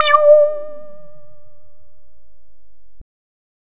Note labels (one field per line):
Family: bass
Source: synthesizer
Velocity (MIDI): 75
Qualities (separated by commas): distorted